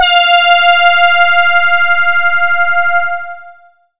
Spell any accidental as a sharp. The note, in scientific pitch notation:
F5